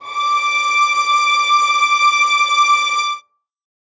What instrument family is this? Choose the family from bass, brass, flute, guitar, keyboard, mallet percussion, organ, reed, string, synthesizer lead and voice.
string